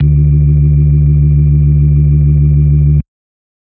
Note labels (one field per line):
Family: organ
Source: electronic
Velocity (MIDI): 25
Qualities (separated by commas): dark